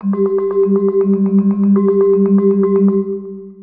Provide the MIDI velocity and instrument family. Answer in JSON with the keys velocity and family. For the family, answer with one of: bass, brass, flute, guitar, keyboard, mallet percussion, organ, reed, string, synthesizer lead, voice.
{"velocity": 100, "family": "mallet percussion"}